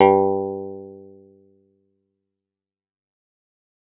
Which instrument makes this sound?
acoustic guitar